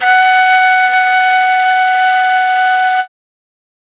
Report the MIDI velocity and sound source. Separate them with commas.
75, acoustic